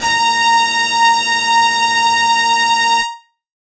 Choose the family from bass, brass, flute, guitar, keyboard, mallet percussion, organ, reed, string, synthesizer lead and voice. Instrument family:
guitar